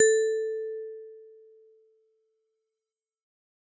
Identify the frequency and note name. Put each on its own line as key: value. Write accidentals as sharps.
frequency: 440 Hz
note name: A4